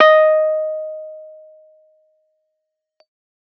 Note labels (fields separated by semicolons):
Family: keyboard; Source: electronic; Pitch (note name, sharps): D#5; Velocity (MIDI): 127